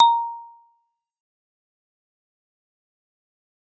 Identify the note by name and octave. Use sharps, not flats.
A#5